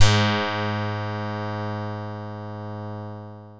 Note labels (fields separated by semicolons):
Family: guitar; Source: synthesizer; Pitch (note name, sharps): G#2; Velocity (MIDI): 50; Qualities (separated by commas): bright, long release